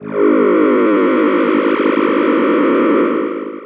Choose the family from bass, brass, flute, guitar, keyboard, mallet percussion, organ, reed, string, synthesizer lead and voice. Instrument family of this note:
voice